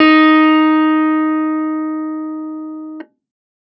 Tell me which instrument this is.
electronic keyboard